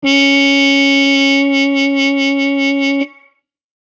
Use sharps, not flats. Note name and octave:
C#4